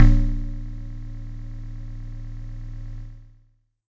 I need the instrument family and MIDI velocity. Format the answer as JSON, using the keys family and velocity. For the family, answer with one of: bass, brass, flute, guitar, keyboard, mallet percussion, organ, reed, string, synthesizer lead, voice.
{"family": "mallet percussion", "velocity": 100}